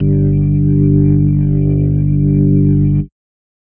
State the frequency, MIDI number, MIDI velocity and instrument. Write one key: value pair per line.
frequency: 49 Hz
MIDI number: 31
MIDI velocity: 75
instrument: electronic organ